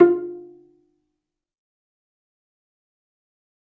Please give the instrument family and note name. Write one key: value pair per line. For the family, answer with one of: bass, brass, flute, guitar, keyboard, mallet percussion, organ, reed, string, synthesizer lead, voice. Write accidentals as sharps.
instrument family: string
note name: F4